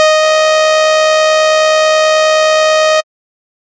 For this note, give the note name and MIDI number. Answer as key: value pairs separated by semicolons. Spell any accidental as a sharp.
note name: D#5; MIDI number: 75